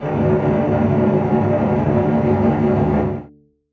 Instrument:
acoustic string instrument